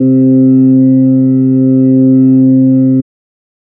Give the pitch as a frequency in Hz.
130.8 Hz